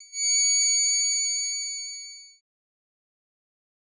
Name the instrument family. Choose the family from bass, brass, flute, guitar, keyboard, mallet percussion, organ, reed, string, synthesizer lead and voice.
bass